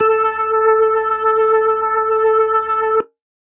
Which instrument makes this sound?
electronic organ